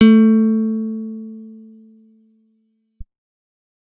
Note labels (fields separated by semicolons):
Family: guitar; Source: acoustic; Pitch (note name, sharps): A3; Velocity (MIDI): 75